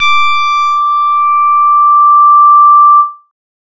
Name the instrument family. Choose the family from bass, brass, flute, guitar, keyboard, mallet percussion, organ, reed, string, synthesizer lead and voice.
bass